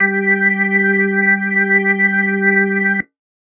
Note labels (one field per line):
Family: organ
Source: electronic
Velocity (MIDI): 100